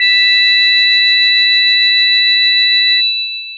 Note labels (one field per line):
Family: mallet percussion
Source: electronic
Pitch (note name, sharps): E5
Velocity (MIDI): 75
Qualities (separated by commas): bright, long release